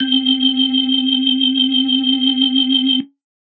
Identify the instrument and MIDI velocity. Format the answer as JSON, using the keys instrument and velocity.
{"instrument": "electronic organ", "velocity": 50}